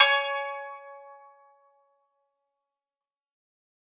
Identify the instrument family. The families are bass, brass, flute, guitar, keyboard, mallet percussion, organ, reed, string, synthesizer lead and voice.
guitar